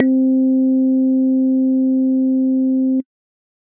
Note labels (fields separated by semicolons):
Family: organ; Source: electronic; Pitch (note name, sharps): C4; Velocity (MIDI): 25